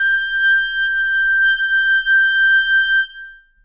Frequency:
1568 Hz